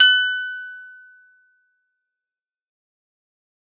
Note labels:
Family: guitar; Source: acoustic; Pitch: F#6; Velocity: 25; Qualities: fast decay, reverb

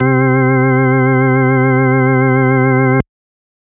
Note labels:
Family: organ; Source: electronic; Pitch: C3; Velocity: 100; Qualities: distorted

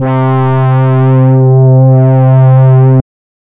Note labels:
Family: reed; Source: synthesizer; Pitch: C3; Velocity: 50; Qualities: distorted, non-linear envelope

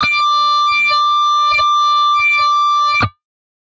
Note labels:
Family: guitar; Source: electronic; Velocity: 75; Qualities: bright, distorted

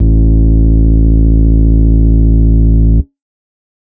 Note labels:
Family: organ; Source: electronic; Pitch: A1; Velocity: 127; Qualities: distorted

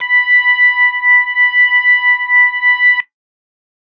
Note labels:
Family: organ; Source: electronic; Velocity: 50

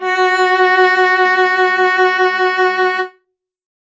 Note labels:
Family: string; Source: acoustic; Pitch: F#4; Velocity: 100; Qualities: reverb

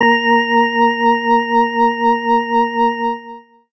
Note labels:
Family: organ; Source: electronic; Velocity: 100; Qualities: distorted

